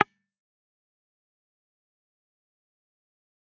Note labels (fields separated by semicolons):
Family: guitar; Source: electronic; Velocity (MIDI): 25; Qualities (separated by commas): fast decay, percussive